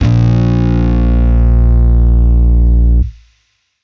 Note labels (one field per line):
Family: bass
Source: electronic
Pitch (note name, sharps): A#1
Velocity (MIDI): 25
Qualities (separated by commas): bright, distorted